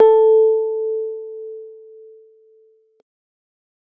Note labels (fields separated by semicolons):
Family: keyboard; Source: electronic; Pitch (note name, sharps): A4; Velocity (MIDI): 50